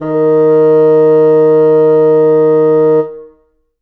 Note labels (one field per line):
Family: reed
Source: acoustic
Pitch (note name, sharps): D#3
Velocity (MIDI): 100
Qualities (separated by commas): reverb